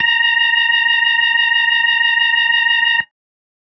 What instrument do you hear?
electronic organ